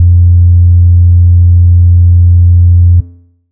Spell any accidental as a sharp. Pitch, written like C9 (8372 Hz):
F2 (87.31 Hz)